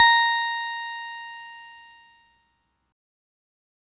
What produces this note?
electronic keyboard